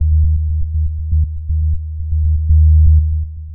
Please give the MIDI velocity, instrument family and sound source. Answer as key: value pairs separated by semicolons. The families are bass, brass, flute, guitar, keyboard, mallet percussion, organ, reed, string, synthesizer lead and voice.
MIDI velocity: 100; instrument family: synthesizer lead; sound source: synthesizer